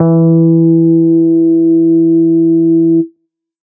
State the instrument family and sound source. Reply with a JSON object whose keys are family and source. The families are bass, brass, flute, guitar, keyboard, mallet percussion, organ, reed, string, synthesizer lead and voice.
{"family": "bass", "source": "synthesizer"}